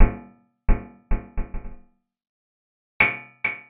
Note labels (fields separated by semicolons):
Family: guitar; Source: acoustic; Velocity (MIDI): 50; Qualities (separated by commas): percussive, reverb